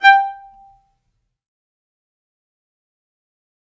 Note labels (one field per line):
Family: string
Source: acoustic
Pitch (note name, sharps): G5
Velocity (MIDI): 50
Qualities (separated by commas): fast decay, percussive, reverb